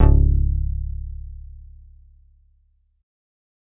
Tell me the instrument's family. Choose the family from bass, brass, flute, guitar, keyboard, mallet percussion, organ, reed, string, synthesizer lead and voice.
bass